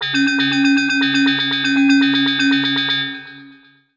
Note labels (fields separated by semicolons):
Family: mallet percussion; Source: synthesizer; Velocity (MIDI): 75; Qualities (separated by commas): long release, multiphonic, tempo-synced